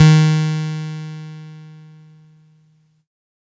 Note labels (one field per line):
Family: keyboard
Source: electronic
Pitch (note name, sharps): D#3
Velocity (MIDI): 50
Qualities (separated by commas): bright, distorted